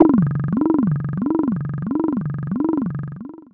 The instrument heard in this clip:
synthesizer voice